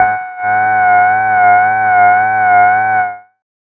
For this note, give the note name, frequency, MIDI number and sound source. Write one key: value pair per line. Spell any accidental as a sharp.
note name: F#5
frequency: 740 Hz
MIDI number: 78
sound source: synthesizer